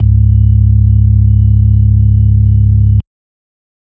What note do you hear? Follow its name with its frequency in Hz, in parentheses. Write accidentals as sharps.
C#1 (34.65 Hz)